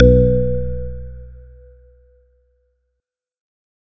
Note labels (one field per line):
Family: organ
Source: electronic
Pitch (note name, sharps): B1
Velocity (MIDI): 100